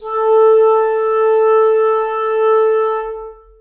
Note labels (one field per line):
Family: reed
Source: acoustic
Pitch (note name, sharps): A4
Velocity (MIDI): 75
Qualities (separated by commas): long release, reverb